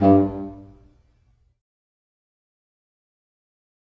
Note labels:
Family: reed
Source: acoustic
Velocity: 25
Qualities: fast decay, percussive, reverb

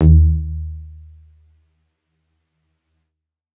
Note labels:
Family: keyboard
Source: electronic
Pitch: D#2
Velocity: 100

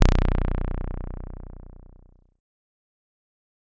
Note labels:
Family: bass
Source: synthesizer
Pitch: B0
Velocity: 127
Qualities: bright, distorted, fast decay

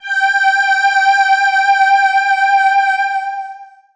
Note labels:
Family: voice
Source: synthesizer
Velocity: 75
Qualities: bright, distorted, long release

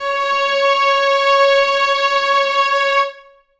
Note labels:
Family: string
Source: acoustic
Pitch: C#5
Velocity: 75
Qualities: reverb

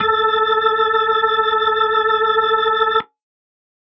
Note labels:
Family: organ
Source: electronic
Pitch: A4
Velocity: 100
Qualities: reverb

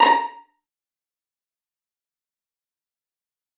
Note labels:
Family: string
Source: acoustic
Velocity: 75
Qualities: fast decay, percussive, reverb

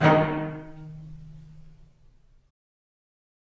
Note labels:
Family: string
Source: acoustic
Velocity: 25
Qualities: fast decay, reverb

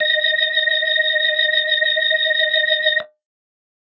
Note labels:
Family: organ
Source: electronic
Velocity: 25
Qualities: bright

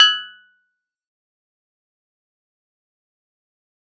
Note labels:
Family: keyboard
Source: electronic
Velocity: 100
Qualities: fast decay, percussive

